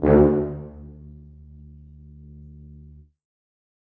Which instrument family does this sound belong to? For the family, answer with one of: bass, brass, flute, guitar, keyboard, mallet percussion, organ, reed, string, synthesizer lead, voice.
brass